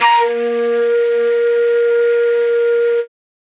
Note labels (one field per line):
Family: flute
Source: acoustic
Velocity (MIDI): 100